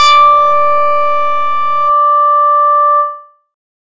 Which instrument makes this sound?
synthesizer bass